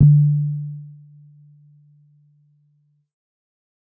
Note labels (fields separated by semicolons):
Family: keyboard; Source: electronic; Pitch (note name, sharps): D3; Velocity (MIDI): 75; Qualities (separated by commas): dark